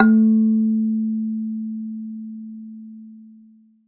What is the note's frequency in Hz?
220 Hz